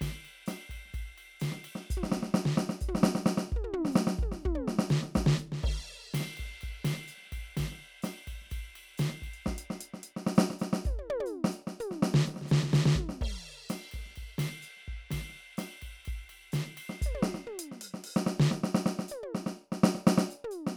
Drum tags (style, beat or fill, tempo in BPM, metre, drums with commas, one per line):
bossa nova
beat
127 BPM
4/4
crash, ride, closed hi-hat, open hi-hat, hi-hat pedal, snare, high tom, mid tom, floor tom, kick